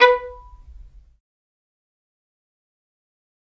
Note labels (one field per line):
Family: string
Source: acoustic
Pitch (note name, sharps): B4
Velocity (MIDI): 50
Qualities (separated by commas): fast decay, percussive, reverb